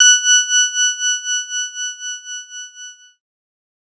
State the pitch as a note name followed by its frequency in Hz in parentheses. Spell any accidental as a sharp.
F#6 (1480 Hz)